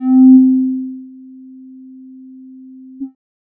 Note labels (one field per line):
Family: bass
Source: synthesizer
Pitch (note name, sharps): C4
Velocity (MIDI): 50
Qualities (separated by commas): dark